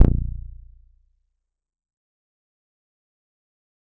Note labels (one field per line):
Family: bass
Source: synthesizer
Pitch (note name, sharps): A#0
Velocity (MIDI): 25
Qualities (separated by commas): dark, distorted, fast decay, percussive